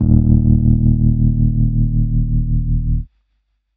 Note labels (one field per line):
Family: keyboard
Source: electronic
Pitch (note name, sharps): D#1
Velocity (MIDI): 75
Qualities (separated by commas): distorted